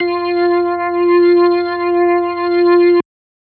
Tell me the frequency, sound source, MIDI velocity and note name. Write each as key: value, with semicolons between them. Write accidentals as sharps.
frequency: 349.2 Hz; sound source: electronic; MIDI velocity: 127; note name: F4